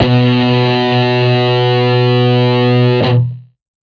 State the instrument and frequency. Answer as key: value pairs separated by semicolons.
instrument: electronic guitar; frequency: 123.5 Hz